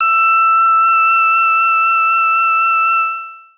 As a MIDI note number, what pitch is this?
88